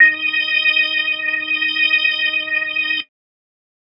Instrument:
electronic organ